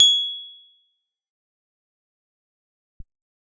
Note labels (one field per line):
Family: guitar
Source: electronic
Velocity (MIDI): 100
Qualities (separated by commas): bright, fast decay, percussive